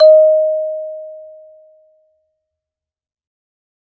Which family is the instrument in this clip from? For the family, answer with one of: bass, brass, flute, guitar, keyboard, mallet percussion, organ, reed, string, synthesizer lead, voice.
mallet percussion